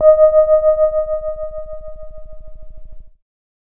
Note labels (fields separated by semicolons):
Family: keyboard; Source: electronic; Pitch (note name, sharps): D#5; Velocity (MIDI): 50; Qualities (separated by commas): dark